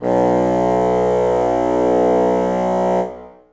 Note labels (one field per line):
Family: reed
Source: acoustic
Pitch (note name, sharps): B1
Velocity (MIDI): 127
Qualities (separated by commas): reverb